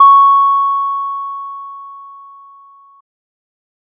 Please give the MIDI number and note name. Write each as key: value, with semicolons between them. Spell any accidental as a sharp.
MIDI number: 85; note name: C#6